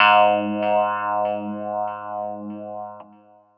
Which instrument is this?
electronic keyboard